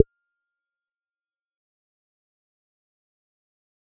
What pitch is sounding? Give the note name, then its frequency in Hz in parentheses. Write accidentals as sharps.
F6 (1397 Hz)